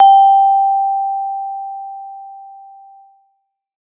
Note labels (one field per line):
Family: mallet percussion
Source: acoustic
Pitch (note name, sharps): G5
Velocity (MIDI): 75